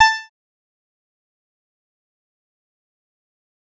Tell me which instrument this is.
synthesizer bass